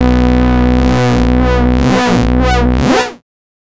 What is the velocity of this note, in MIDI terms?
127